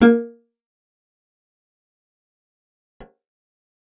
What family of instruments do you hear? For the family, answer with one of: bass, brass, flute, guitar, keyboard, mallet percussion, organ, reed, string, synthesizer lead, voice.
guitar